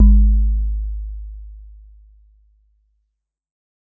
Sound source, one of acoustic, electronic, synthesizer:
acoustic